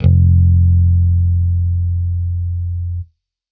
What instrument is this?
electronic bass